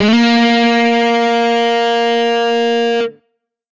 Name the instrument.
electronic guitar